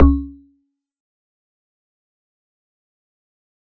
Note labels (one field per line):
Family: mallet percussion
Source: acoustic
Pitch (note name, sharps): C#2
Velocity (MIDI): 50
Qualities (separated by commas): fast decay, percussive